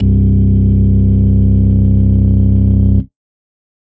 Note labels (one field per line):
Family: organ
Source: electronic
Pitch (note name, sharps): C1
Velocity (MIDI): 100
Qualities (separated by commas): distorted